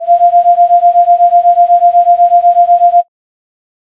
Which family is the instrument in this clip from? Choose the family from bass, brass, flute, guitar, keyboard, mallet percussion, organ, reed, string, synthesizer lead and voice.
flute